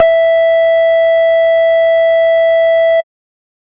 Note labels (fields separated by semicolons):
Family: bass; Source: synthesizer; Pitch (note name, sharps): E5; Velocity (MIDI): 25; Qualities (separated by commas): distorted, tempo-synced